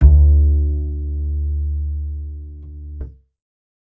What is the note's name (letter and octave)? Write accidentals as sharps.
D2